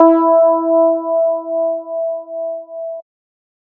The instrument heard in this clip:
synthesizer bass